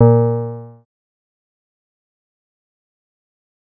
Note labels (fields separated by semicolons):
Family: synthesizer lead; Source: synthesizer; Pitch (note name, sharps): A#2; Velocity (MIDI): 50; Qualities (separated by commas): distorted, fast decay